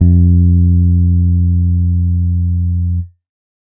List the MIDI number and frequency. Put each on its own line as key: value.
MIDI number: 41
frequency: 87.31 Hz